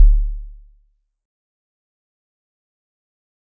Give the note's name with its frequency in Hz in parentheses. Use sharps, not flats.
D1 (36.71 Hz)